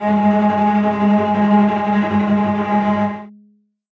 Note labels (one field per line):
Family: string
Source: acoustic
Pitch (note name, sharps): G#3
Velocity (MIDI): 100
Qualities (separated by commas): bright, non-linear envelope, reverb